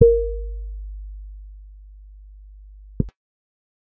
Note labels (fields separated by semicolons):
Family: bass; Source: synthesizer; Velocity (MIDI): 25